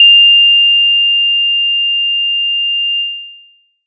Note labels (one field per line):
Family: mallet percussion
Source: acoustic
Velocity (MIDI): 25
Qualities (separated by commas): bright, long release